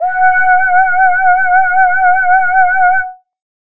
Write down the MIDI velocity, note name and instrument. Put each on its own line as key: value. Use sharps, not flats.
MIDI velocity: 127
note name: F#5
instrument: synthesizer voice